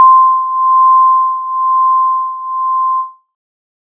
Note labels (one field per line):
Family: synthesizer lead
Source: synthesizer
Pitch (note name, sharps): C6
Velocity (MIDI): 50